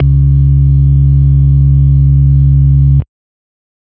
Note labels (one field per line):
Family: organ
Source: electronic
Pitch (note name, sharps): C#2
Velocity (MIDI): 50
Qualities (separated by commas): dark